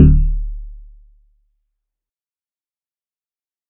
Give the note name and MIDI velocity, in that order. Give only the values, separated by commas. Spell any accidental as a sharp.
D1, 100